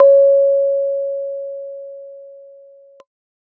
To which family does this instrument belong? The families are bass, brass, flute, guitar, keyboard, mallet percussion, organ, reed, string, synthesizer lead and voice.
keyboard